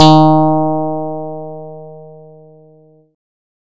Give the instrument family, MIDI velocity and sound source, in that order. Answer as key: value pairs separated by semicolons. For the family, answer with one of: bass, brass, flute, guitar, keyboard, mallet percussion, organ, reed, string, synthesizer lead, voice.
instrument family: bass; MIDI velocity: 127; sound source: synthesizer